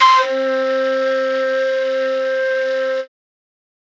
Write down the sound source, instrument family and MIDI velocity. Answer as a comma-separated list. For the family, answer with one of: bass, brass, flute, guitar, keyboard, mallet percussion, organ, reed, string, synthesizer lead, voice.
acoustic, flute, 127